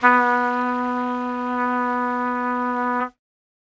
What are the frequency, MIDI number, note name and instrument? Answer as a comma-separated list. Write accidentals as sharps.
246.9 Hz, 59, B3, acoustic brass instrument